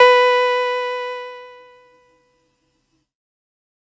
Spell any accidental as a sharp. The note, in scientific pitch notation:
B4